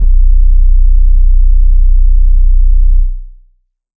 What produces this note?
electronic organ